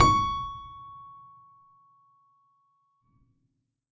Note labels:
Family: keyboard; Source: acoustic; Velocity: 127; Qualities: reverb

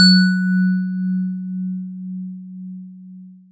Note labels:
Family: mallet percussion; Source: acoustic; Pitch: F#3; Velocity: 127; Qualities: long release

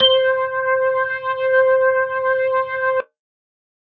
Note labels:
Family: organ; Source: electronic; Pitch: C5; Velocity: 50

